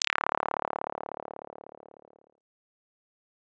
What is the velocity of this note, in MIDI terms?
50